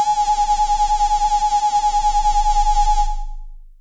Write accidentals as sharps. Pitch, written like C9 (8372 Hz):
G#5 (830.6 Hz)